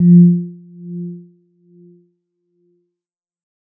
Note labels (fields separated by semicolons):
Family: mallet percussion; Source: electronic; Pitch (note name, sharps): F3; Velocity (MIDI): 50